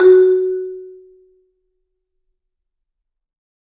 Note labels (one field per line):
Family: mallet percussion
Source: acoustic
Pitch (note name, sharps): F#4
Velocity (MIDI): 100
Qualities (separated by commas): dark, reverb